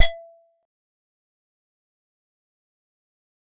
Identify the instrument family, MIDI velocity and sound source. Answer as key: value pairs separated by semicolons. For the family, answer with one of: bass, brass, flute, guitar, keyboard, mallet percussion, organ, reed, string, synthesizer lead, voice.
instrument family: keyboard; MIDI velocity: 25; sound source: acoustic